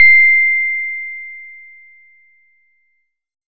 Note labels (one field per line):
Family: guitar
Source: acoustic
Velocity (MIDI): 25